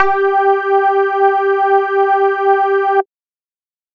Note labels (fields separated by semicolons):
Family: bass; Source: synthesizer; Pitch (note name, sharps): G4; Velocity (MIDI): 100